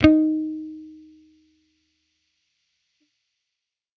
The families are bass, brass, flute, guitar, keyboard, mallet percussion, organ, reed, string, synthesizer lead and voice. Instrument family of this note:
bass